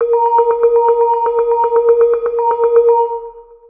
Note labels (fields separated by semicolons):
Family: mallet percussion; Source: synthesizer; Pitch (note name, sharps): A#4; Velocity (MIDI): 127; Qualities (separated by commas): dark, long release, multiphonic, percussive, tempo-synced